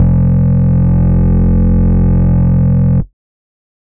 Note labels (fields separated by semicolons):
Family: bass; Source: synthesizer; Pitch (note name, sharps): F1; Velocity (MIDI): 127; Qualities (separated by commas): distorted, multiphonic, tempo-synced